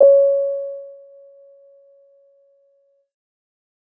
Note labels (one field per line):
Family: keyboard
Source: electronic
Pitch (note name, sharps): C#5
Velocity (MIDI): 127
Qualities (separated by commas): dark